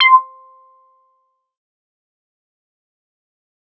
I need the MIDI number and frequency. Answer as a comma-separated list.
84, 1047 Hz